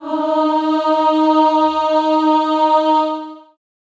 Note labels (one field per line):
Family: voice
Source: acoustic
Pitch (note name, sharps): D#4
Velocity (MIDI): 127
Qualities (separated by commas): long release, reverb